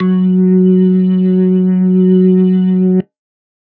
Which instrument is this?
electronic organ